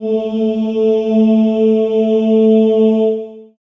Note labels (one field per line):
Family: voice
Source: acoustic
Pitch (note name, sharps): A3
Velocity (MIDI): 127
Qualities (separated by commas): dark, long release, reverb